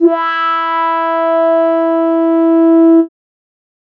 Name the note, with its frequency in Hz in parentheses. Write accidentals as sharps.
E4 (329.6 Hz)